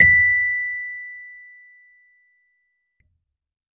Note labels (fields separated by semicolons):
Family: keyboard; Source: electronic; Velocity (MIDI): 127